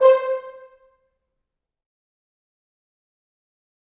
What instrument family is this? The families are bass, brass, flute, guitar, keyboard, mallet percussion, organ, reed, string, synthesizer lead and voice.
brass